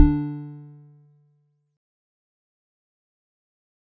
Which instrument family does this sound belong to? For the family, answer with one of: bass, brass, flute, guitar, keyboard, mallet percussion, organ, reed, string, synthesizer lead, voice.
mallet percussion